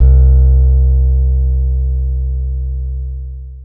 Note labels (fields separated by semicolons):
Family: guitar; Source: acoustic; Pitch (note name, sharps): C2; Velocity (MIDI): 127; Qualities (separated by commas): dark, long release